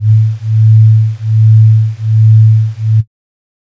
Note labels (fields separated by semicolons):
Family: flute; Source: synthesizer; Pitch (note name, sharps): A2; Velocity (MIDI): 75; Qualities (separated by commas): dark